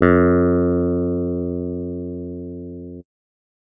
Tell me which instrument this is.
electronic keyboard